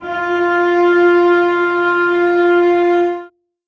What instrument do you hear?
acoustic string instrument